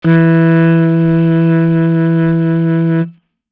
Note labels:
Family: reed; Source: acoustic; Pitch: E3; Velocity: 25

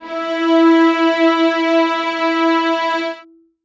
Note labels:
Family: string; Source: acoustic; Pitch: E4; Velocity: 100; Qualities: reverb

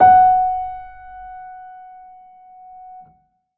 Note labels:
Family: keyboard; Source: acoustic; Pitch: F#5; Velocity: 25; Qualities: reverb

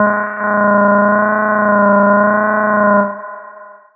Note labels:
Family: bass; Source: synthesizer; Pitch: G#3; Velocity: 127; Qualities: long release, reverb

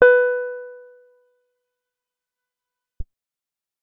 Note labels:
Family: guitar; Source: acoustic; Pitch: B4; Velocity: 25; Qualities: fast decay

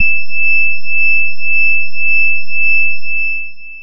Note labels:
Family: bass; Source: synthesizer; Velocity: 50; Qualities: long release

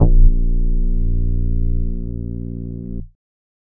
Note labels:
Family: flute; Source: synthesizer; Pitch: A#0; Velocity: 100

